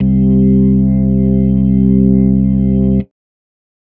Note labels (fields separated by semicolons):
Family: organ; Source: electronic; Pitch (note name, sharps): C2; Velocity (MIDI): 75; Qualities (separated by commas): dark